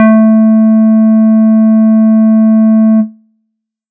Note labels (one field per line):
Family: bass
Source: synthesizer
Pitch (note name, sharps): A3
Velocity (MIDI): 25